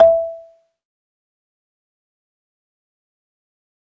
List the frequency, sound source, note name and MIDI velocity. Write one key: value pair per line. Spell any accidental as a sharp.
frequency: 659.3 Hz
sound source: acoustic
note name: E5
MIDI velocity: 25